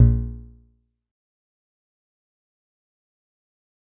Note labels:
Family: guitar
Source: synthesizer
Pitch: A#1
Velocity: 25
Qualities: dark, fast decay, percussive

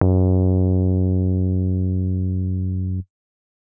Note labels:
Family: keyboard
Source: electronic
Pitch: F#2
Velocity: 100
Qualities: distorted

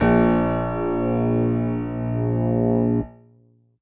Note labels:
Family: keyboard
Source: electronic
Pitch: A#1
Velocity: 100

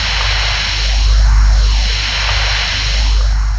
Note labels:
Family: keyboard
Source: electronic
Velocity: 75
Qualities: distorted, long release

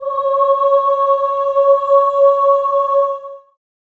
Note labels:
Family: voice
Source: acoustic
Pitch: C#5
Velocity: 100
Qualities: reverb

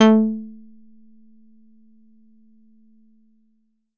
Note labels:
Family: guitar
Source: synthesizer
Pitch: A3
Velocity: 50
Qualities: percussive

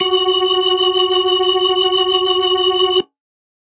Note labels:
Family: organ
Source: electronic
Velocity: 100

